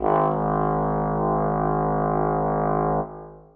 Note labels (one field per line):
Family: brass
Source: acoustic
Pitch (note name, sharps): G#1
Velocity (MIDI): 25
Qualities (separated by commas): reverb